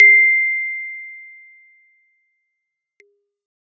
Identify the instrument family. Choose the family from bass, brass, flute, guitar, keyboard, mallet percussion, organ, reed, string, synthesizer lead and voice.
keyboard